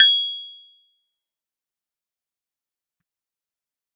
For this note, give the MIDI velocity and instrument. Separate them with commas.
75, electronic keyboard